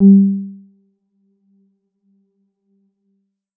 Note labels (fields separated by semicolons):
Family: keyboard; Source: electronic; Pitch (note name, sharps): G3; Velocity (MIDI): 50; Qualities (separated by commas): dark, percussive, reverb